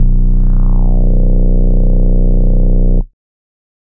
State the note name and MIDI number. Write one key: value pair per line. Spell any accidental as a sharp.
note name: B0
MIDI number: 23